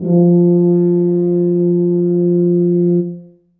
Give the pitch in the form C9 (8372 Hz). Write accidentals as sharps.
F3 (174.6 Hz)